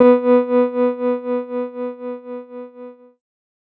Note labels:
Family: keyboard; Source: electronic; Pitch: B3; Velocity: 100; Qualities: dark

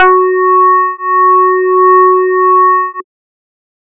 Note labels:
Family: bass; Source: synthesizer; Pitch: F#4; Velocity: 127

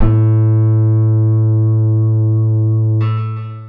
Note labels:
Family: guitar; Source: acoustic; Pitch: A2; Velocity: 127; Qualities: reverb

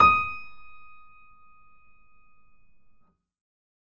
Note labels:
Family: keyboard; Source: acoustic; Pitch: D#6; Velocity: 100; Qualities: reverb

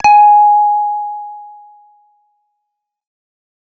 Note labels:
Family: bass; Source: synthesizer; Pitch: G#5; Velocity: 100; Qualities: distorted

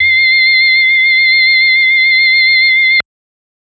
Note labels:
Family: organ; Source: electronic; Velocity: 25; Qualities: multiphonic

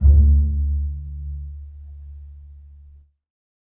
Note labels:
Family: string; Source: acoustic; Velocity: 25; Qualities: dark, reverb

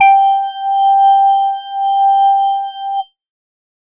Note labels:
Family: organ; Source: electronic; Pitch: G5; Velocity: 75

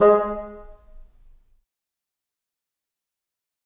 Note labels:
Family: reed; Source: acoustic; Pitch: G#3; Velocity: 100; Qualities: fast decay, percussive, reverb

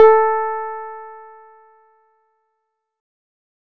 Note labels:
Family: keyboard; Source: electronic; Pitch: A4; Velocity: 127

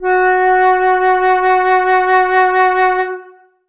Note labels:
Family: flute; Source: acoustic; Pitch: F#4; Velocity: 75; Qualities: reverb

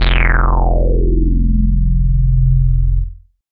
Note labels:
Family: bass; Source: synthesizer; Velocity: 75; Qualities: bright, distorted, non-linear envelope

